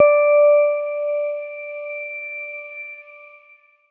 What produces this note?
electronic keyboard